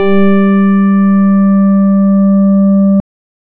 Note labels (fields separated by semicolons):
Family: organ; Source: electronic; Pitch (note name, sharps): G3; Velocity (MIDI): 127; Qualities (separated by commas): dark